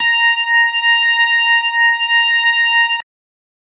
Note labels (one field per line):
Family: organ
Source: electronic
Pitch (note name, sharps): A#5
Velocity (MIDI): 25